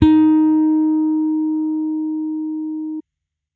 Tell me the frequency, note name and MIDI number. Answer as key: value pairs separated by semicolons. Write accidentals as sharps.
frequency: 311.1 Hz; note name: D#4; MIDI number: 63